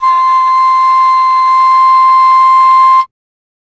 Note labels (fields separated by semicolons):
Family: flute; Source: acoustic; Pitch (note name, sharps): C6; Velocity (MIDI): 25; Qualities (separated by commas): multiphonic